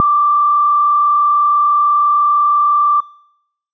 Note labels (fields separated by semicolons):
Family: bass; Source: synthesizer; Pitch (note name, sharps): D6; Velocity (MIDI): 127